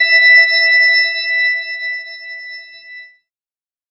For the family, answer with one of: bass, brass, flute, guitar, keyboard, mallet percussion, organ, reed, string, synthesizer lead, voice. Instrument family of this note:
keyboard